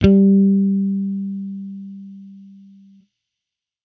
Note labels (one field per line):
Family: bass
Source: electronic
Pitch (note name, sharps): G3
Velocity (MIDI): 50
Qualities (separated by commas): distorted